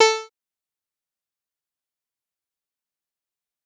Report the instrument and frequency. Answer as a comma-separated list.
synthesizer bass, 440 Hz